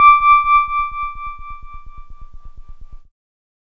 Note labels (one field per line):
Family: keyboard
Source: electronic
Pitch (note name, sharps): D6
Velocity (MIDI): 50